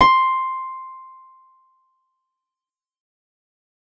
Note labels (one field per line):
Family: keyboard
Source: synthesizer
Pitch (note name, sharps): C6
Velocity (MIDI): 127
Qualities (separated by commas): fast decay